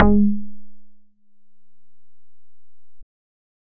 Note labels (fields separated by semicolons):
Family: bass; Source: synthesizer; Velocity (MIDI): 50